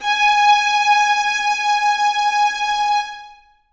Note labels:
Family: string; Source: acoustic; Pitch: G#5; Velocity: 100; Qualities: reverb

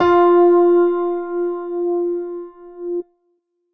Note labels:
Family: keyboard; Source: electronic; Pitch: F4; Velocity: 100

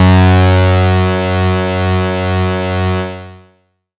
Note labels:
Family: bass; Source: synthesizer; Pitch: F#2; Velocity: 127; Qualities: bright, distorted, long release

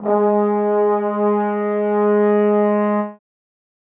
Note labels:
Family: brass; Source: acoustic; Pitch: G#3; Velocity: 75; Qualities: reverb

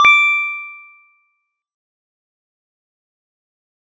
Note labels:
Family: mallet percussion; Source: acoustic; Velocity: 100; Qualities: fast decay, multiphonic

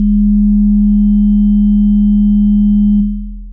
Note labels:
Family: synthesizer lead; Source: synthesizer; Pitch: E1; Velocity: 100; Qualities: long release

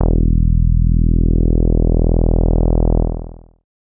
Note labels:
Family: bass; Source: synthesizer; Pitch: E1; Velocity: 25; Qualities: distorted, long release

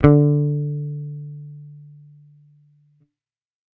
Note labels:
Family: bass; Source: electronic; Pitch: D3; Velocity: 127

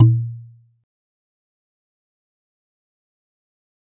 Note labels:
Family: mallet percussion; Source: acoustic; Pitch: A#2; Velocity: 25; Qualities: fast decay, percussive

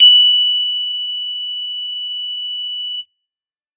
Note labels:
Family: bass; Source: synthesizer; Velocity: 25; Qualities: bright

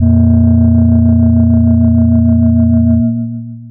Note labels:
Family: mallet percussion; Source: electronic; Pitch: A#0; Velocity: 100; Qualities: long release

